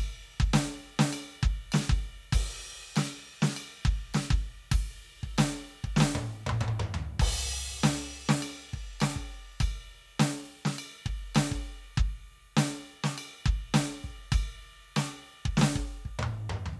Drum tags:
rock, beat, 100 BPM, 4/4, crash, ride, ride bell, snare, high tom, mid tom, floor tom, kick

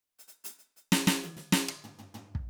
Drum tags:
jazz fusion, fill, 96 BPM, 4/4, closed hi-hat, percussion, snare, high tom, floor tom, kick

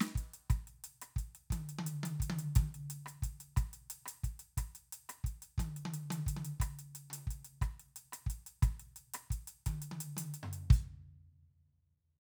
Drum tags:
chacarera, beat, 118 BPM, 4/4, closed hi-hat, snare, cross-stick, high tom, floor tom, kick

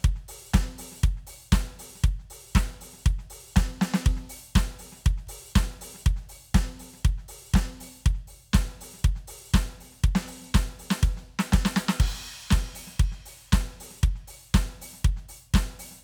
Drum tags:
disco, beat, 120 BPM, 4/4, crash, closed hi-hat, open hi-hat, hi-hat pedal, snare, kick

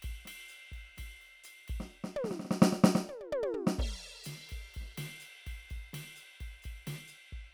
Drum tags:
bossa nova, beat, 127 BPM, 4/4, crash, ride, open hi-hat, hi-hat pedal, snare, high tom, mid tom, kick

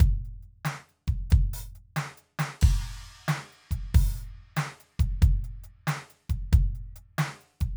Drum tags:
rock, beat, 92 BPM, 4/4, crash, closed hi-hat, open hi-hat, hi-hat pedal, snare, kick

